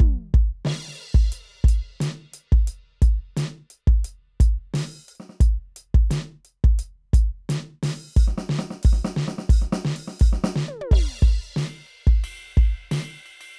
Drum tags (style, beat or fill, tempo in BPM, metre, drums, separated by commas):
rock, beat, 88 BPM, 4/4, crash, ride, ride bell, closed hi-hat, open hi-hat, hi-hat pedal, snare, high tom, kick